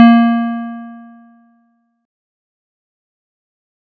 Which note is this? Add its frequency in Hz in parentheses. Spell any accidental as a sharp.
A#3 (233.1 Hz)